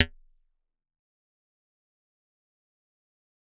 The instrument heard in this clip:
acoustic mallet percussion instrument